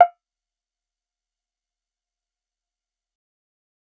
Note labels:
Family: bass; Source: synthesizer; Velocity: 127; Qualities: fast decay, percussive

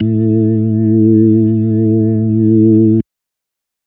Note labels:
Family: organ; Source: electronic; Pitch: A2; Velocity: 50

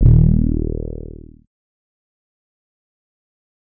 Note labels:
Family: bass; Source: synthesizer; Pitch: D#1; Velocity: 50; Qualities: distorted, fast decay

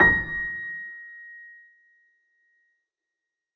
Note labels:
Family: keyboard; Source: acoustic; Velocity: 25; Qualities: reverb

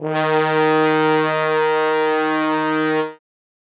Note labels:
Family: brass; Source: acoustic; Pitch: D#3; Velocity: 127; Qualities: bright, reverb

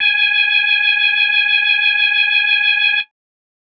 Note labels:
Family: organ; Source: electronic; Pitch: G#5; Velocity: 100; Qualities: distorted

